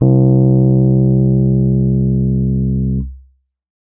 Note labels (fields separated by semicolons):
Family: keyboard; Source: electronic; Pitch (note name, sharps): C2; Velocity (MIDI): 100; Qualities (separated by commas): dark